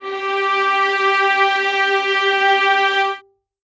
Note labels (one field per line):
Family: string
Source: acoustic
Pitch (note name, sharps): G4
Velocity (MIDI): 75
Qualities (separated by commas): reverb